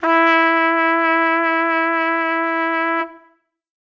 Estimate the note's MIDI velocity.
75